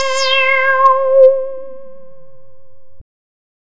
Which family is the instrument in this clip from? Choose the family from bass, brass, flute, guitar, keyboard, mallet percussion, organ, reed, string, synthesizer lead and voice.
bass